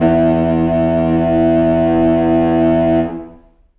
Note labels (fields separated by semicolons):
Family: reed; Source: acoustic; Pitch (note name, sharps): E2; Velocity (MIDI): 100; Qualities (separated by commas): distorted, long release, reverb